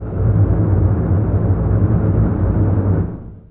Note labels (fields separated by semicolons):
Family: string; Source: acoustic; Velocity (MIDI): 50; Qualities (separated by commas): long release, non-linear envelope, reverb